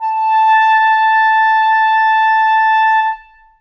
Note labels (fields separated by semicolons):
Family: reed; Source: acoustic; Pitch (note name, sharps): A5; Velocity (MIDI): 100; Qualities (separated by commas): reverb